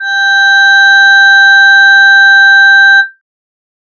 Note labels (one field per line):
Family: voice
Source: synthesizer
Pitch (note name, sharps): G5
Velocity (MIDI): 25